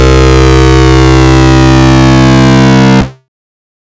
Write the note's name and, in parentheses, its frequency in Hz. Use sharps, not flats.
C2 (65.41 Hz)